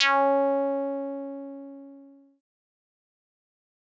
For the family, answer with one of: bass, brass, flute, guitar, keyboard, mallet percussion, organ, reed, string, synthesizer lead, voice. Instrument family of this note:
synthesizer lead